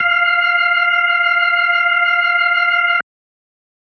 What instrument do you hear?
electronic organ